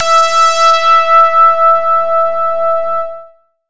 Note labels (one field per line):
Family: bass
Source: synthesizer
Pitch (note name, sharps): E5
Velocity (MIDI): 100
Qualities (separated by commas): bright, distorted